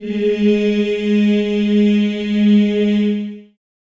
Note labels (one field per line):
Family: voice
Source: acoustic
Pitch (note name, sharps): G#3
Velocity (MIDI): 25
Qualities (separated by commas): long release, reverb